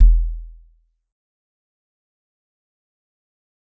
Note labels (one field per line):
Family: mallet percussion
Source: acoustic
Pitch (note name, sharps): E1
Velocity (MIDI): 75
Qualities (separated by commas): dark, fast decay, percussive